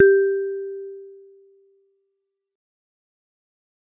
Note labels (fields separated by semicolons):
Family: mallet percussion; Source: acoustic; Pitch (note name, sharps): G4; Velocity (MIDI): 75; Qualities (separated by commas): fast decay